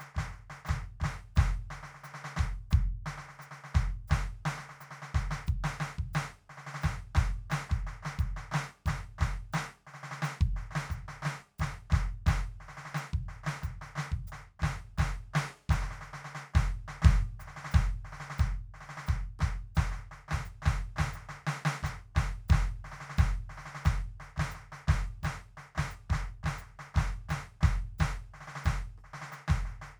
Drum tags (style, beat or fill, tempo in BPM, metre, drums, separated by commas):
march, beat, 176 BPM, 4/4, hi-hat pedal, snare, cross-stick, kick